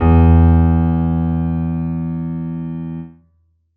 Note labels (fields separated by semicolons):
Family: keyboard; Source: acoustic; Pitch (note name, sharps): E2; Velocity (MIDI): 75; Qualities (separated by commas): reverb